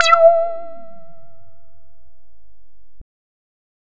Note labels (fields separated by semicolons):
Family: bass; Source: synthesizer; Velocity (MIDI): 75; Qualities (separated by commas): distorted